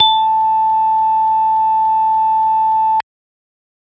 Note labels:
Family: organ; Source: electronic; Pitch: A5; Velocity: 50

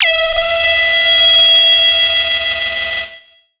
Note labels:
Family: synthesizer lead; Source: synthesizer; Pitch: E5; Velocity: 75; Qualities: bright, distorted, multiphonic, non-linear envelope

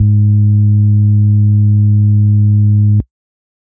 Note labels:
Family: organ; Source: electronic; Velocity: 100; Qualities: distorted

